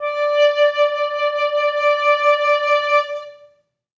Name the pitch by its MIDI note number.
74